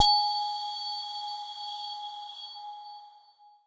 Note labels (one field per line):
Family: mallet percussion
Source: electronic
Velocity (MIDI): 127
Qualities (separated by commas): bright, non-linear envelope